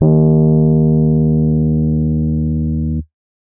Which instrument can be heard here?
electronic keyboard